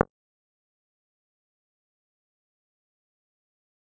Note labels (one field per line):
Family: guitar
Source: electronic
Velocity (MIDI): 100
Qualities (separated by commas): fast decay, percussive